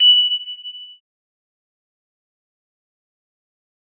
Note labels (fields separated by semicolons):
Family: organ; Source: electronic; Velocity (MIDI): 127; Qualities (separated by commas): bright, fast decay